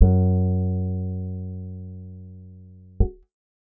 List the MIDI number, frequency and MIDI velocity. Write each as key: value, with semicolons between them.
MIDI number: 42; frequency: 92.5 Hz; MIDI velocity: 25